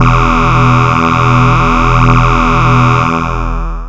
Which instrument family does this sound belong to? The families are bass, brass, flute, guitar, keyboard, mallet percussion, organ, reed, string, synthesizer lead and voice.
bass